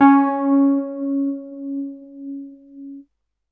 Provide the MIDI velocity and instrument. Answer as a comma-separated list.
100, electronic keyboard